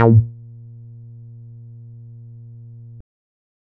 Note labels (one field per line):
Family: bass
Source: synthesizer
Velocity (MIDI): 25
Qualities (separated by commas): distorted, percussive